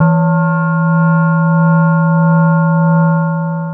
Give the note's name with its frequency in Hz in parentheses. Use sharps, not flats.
E3 (164.8 Hz)